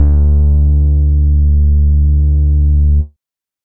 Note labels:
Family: bass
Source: synthesizer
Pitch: D2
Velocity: 25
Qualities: distorted, multiphonic, tempo-synced

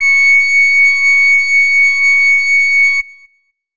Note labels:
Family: flute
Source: acoustic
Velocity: 75

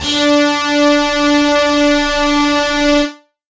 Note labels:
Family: guitar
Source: electronic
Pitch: D4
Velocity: 75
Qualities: distorted

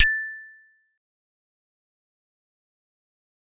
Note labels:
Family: mallet percussion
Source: acoustic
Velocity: 25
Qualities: fast decay, percussive

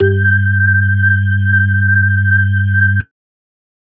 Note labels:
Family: organ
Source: electronic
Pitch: G2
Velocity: 25

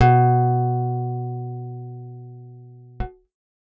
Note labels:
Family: guitar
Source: acoustic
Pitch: B2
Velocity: 100

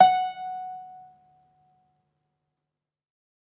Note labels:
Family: guitar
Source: acoustic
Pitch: F#5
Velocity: 75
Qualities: fast decay, reverb

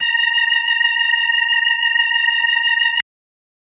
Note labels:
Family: organ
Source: electronic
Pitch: A#5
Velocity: 50

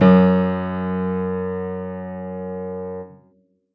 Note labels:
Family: keyboard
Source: acoustic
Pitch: F#2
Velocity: 127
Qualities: reverb

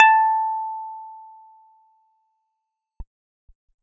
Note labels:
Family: keyboard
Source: electronic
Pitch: A5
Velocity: 127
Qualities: fast decay

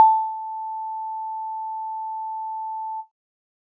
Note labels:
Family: keyboard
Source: electronic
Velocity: 25

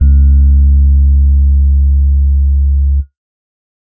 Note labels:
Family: keyboard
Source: electronic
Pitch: C#2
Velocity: 50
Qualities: dark

